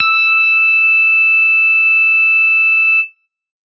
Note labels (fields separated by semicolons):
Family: bass; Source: synthesizer; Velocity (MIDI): 100